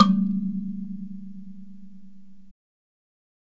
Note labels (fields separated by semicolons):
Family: mallet percussion; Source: acoustic; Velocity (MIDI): 127; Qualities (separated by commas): fast decay, reverb